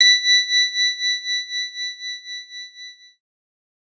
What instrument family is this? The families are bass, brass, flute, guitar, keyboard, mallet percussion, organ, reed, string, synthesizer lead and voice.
keyboard